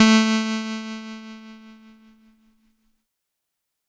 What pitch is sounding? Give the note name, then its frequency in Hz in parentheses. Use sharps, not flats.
A3 (220 Hz)